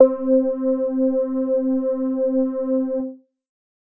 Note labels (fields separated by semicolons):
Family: keyboard; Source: electronic; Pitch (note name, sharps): C4; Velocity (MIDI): 75; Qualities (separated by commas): distorted